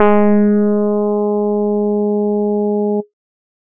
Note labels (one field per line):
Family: bass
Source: synthesizer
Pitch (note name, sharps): G#3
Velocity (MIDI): 127